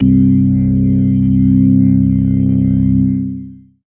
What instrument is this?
electronic organ